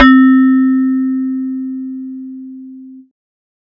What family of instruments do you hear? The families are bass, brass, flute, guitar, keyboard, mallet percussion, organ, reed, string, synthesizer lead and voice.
bass